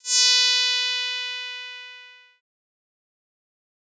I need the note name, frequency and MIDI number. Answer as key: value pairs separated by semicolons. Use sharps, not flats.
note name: B4; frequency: 493.9 Hz; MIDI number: 71